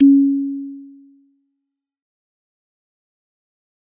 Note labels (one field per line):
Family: mallet percussion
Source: acoustic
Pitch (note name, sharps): C#4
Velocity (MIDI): 127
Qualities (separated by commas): dark, fast decay